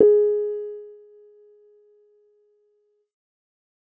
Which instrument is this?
electronic keyboard